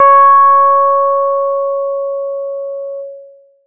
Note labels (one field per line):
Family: bass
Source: synthesizer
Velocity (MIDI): 75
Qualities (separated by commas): distorted